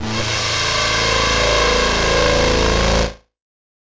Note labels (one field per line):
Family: guitar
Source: electronic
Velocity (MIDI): 75